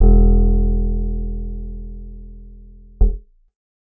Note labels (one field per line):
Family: guitar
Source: acoustic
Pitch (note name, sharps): E1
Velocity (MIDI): 50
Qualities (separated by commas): dark